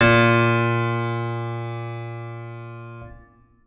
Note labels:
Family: organ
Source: electronic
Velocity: 100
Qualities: reverb

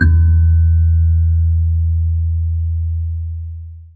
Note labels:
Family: mallet percussion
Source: acoustic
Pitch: E2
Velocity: 50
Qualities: dark, long release, reverb

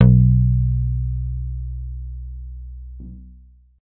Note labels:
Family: guitar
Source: electronic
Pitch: B1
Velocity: 127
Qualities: long release

